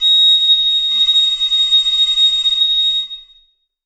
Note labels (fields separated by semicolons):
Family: reed; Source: acoustic; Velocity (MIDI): 75; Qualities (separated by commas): bright, reverb